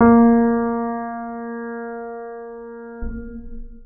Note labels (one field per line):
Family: organ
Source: electronic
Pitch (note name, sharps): A#3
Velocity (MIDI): 25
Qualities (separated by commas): long release, reverb